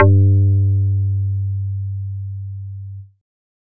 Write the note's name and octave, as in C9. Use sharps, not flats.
G2